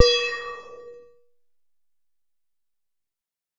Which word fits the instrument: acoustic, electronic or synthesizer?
synthesizer